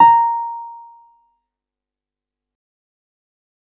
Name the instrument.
electronic keyboard